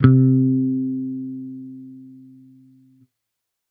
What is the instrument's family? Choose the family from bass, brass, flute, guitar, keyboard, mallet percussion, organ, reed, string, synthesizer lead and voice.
bass